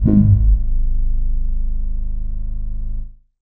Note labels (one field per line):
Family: bass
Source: synthesizer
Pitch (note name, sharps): G#0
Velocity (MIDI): 25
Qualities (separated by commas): distorted, non-linear envelope